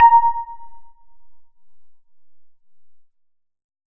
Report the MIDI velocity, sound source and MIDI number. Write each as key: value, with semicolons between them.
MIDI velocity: 50; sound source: synthesizer; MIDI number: 82